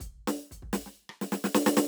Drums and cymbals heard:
closed hi-hat, hi-hat pedal, snare, cross-stick and kick